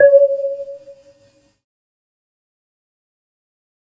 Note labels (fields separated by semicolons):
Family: keyboard; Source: synthesizer; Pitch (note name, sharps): C#5; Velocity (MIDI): 127; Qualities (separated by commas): fast decay